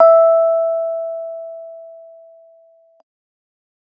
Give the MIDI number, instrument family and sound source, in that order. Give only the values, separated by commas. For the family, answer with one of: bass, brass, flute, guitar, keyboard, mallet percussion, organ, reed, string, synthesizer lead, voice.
76, keyboard, electronic